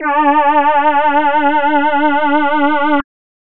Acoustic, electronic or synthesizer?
synthesizer